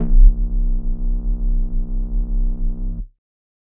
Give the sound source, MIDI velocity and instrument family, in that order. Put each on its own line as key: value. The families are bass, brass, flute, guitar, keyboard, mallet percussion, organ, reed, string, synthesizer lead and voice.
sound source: synthesizer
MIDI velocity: 50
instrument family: flute